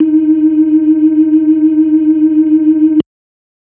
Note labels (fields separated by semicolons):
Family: organ; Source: electronic; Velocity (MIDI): 25; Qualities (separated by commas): dark